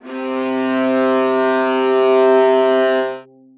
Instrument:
acoustic string instrument